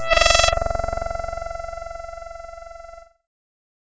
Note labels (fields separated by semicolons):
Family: keyboard; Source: synthesizer; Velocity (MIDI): 127; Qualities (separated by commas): bright, distorted